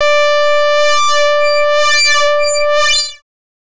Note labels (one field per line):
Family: bass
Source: synthesizer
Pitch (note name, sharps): D5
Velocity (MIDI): 25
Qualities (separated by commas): distorted, non-linear envelope